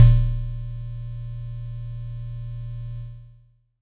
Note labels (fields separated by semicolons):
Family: mallet percussion; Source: acoustic; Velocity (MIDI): 25; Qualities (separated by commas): distorted